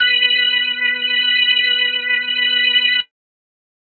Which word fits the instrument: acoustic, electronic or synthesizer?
electronic